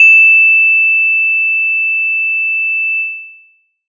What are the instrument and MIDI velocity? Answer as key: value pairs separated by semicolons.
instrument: acoustic mallet percussion instrument; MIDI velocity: 100